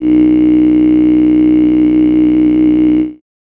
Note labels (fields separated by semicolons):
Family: voice; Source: synthesizer; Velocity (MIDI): 50; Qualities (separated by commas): bright